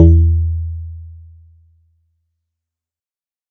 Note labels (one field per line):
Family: guitar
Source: synthesizer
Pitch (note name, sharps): E2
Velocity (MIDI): 50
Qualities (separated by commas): dark, fast decay